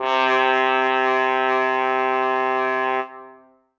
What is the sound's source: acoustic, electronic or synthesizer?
acoustic